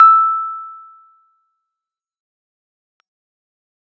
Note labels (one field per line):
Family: keyboard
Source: electronic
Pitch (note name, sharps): E6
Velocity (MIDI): 75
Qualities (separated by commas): fast decay